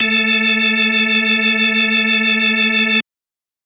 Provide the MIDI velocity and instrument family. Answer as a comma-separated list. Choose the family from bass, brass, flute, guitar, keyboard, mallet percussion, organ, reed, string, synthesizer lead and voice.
127, organ